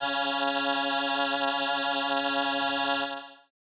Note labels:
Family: keyboard; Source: synthesizer; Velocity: 127; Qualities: bright

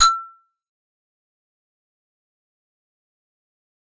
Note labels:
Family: keyboard; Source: acoustic; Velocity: 127; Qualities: fast decay, percussive

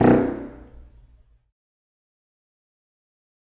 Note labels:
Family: reed; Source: acoustic; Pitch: B0; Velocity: 50; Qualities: fast decay, percussive, reverb

